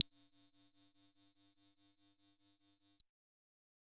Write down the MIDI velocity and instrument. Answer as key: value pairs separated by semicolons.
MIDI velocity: 25; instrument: electronic organ